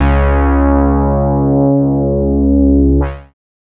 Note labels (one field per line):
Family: bass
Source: synthesizer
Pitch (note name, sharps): C#2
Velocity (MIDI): 25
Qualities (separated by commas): distorted, multiphonic